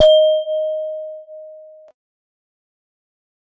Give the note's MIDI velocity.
25